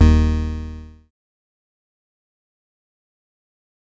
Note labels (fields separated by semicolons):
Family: bass; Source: synthesizer; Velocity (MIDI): 127; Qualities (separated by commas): bright, distorted, fast decay